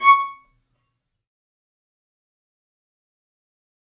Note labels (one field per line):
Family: string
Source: acoustic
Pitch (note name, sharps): C#6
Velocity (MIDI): 100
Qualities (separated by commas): fast decay, percussive, reverb